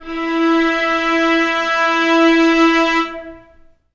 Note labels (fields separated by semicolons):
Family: string; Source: acoustic; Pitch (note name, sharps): E4; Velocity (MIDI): 50; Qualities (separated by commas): long release, reverb